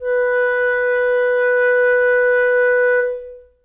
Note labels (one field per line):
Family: reed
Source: acoustic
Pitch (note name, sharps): B4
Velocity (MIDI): 25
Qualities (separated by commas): reverb